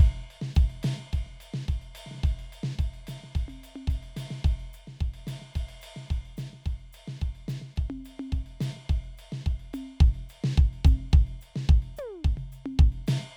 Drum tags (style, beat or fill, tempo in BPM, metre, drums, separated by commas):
calypso, beat, 108 BPM, 4/4, ride, ride bell, hi-hat pedal, percussion, snare, high tom, floor tom, kick